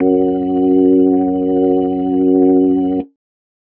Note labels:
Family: organ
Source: electronic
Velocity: 100

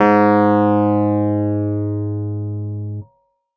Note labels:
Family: keyboard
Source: electronic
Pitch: G#2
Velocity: 127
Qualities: distorted

